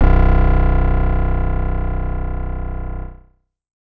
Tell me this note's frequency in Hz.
30.87 Hz